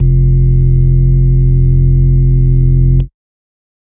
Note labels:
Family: organ; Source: electronic; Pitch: F1; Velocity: 127; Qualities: dark

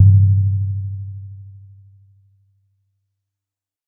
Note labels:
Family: mallet percussion; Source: acoustic; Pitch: G2; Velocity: 50; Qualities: dark, reverb

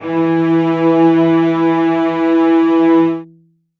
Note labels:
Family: string; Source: acoustic; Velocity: 100; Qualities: reverb

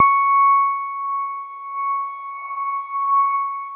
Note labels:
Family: keyboard; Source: electronic; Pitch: C#6; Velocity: 100; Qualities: long release

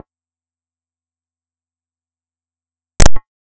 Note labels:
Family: bass; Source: synthesizer; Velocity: 100; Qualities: percussive, reverb

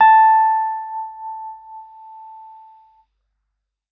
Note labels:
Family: keyboard; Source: electronic; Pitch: A5; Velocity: 75

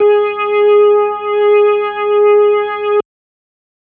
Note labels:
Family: organ; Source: electronic; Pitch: G#4; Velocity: 100; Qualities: distorted

